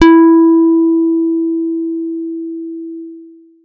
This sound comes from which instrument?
electronic guitar